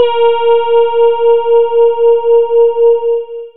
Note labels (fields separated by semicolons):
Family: voice; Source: synthesizer; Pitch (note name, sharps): A#4; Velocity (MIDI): 25; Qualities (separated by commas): long release